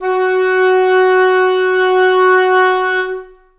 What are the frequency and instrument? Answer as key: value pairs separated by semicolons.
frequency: 370 Hz; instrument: acoustic reed instrument